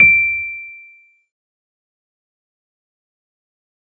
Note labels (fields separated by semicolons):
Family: keyboard; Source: electronic; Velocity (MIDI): 75; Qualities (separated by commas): fast decay